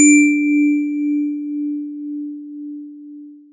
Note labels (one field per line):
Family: mallet percussion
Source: acoustic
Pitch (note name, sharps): D4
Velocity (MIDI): 100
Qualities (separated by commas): long release